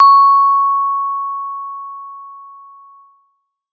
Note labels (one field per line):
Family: mallet percussion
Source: acoustic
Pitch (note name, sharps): C#6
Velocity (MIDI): 127